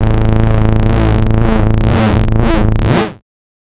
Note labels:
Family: bass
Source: synthesizer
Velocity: 50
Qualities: distorted, non-linear envelope

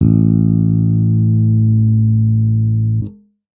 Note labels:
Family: bass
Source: electronic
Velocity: 75

